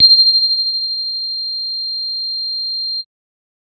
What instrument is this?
synthesizer bass